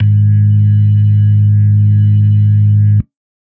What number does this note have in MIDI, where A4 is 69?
44